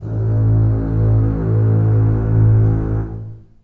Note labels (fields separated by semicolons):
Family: string; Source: acoustic; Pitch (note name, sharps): A1; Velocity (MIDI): 25; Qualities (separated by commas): long release, reverb